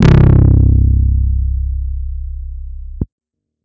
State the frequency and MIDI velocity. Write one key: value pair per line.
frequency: 32.7 Hz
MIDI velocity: 100